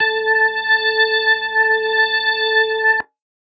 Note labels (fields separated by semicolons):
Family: organ; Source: electronic; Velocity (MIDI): 100